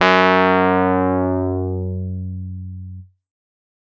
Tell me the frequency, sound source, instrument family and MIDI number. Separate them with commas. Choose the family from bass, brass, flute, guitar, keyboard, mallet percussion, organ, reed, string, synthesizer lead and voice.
92.5 Hz, electronic, keyboard, 42